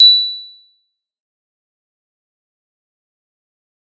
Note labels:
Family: mallet percussion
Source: acoustic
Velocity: 75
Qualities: bright, fast decay, percussive

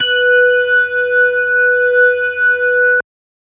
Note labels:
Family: organ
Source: electronic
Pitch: B4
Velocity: 50

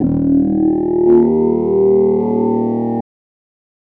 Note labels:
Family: voice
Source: synthesizer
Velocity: 75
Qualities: distorted

